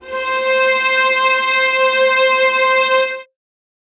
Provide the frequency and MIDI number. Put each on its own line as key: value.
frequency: 523.3 Hz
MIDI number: 72